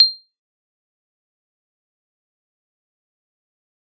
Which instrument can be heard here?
acoustic mallet percussion instrument